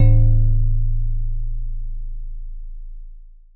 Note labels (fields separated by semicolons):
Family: mallet percussion; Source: acoustic; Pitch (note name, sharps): A0; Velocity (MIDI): 50; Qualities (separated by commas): dark, long release